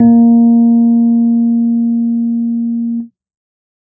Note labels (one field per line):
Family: keyboard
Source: electronic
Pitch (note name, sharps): A#3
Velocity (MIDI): 75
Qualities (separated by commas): dark